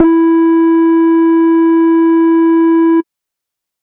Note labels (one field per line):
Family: bass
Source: synthesizer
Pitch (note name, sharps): E4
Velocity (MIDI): 127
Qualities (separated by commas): distorted, tempo-synced